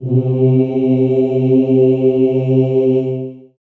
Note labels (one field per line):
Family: voice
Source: acoustic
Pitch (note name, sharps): C3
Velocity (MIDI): 75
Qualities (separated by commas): long release, reverb